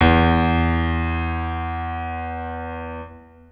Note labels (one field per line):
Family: organ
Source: electronic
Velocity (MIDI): 100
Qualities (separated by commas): reverb